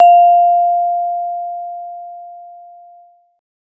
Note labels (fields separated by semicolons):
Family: mallet percussion; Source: acoustic; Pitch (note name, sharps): F5; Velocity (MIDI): 25